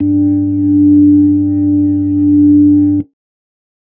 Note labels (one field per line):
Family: keyboard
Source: electronic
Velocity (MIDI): 75